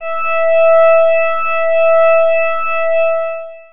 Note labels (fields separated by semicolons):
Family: organ; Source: electronic; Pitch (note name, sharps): E5; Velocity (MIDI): 100; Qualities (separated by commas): distorted, long release